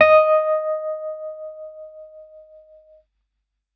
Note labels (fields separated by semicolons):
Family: keyboard; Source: electronic; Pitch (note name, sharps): D#5; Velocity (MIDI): 127